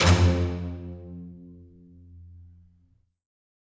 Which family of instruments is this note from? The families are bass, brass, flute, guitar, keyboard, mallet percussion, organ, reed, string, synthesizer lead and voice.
string